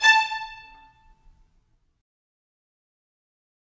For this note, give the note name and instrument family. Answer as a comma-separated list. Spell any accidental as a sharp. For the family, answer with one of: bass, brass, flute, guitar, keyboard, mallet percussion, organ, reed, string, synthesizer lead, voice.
A5, string